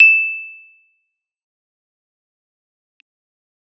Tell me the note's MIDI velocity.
25